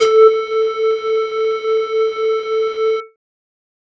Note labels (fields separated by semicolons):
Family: flute; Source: synthesizer; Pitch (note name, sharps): A4; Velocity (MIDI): 75; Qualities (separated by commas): distorted